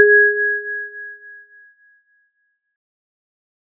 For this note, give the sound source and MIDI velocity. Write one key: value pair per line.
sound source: acoustic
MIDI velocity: 25